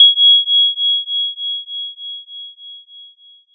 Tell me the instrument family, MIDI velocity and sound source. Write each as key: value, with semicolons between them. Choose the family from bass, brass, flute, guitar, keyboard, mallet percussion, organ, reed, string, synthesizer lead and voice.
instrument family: mallet percussion; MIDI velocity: 50; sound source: electronic